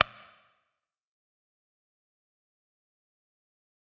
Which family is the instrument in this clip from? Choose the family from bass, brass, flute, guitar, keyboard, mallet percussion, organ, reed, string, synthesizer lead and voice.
guitar